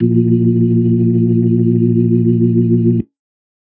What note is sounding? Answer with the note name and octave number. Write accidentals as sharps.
A#1